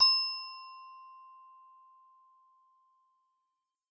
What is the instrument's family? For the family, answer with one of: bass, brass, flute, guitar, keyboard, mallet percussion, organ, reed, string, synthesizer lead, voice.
mallet percussion